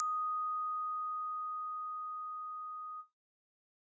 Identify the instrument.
acoustic keyboard